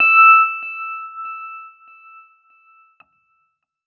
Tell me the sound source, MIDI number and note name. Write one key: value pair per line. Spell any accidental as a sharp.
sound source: electronic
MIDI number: 88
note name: E6